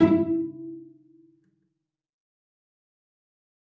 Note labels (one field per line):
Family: string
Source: acoustic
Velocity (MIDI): 50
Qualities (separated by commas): fast decay, reverb